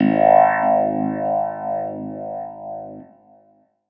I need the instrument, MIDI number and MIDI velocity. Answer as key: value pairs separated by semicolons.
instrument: electronic keyboard; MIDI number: 32; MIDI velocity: 75